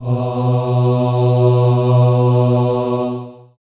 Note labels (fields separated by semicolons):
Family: voice; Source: acoustic; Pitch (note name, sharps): B2; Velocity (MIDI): 50; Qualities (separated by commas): long release, reverb